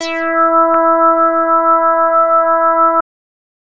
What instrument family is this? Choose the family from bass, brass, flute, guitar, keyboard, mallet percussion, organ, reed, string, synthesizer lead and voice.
bass